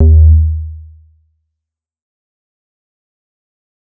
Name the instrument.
synthesizer bass